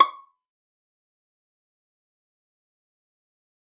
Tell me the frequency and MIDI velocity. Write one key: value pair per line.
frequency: 1109 Hz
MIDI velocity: 75